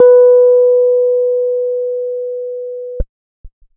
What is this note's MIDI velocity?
25